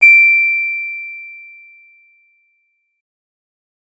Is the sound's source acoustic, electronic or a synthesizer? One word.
electronic